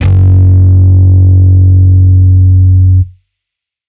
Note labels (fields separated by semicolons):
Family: bass; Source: electronic; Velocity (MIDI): 127; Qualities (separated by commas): distorted